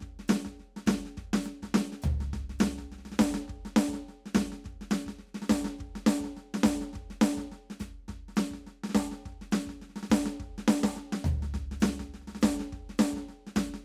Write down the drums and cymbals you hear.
hi-hat pedal, snare, floor tom and kick